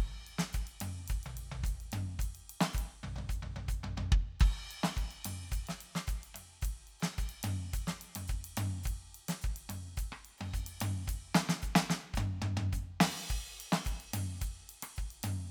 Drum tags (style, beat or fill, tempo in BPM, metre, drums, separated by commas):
calypso, beat, 108 BPM, 4/4, crash, ride, hi-hat pedal, snare, cross-stick, high tom, floor tom, kick